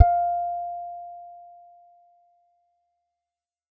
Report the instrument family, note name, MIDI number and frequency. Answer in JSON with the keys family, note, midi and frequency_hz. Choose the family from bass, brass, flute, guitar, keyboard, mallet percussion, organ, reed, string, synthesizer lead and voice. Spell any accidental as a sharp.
{"family": "guitar", "note": "F5", "midi": 77, "frequency_hz": 698.5}